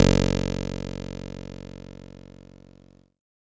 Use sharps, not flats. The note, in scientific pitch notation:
F#1